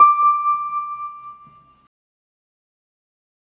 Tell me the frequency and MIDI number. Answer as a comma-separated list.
1175 Hz, 86